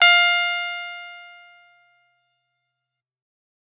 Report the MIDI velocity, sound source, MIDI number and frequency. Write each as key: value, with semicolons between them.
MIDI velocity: 75; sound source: electronic; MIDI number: 77; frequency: 698.5 Hz